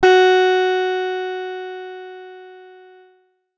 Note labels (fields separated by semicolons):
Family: guitar; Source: acoustic; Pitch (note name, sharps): F#4; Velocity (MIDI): 25; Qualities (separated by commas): bright, distorted